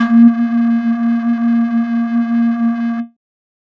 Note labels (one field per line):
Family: flute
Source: synthesizer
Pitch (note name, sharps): A#3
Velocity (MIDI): 100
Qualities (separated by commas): distorted